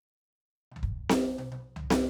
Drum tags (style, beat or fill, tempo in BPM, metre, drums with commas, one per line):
Afro-Cuban rumba
fill
110 BPM
4/4
snare, high tom, floor tom, kick